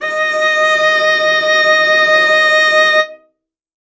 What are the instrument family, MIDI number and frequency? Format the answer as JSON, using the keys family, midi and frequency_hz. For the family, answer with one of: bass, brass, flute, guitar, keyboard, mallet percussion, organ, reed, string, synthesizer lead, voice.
{"family": "string", "midi": 75, "frequency_hz": 622.3}